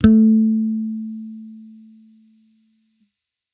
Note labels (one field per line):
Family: bass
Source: electronic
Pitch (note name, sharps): A3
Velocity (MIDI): 25